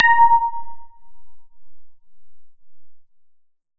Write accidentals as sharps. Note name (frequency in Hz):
A#5 (932.3 Hz)